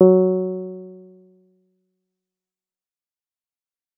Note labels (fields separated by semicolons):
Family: bass; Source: synthesizer; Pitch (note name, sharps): F#3; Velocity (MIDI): 100; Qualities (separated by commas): dark, fast decay